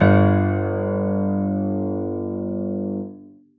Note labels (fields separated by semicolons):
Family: keyboard; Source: acoustic; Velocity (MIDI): 100; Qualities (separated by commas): reverb